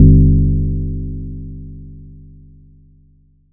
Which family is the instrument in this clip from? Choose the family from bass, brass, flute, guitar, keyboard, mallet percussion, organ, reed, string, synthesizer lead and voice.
mallet percussion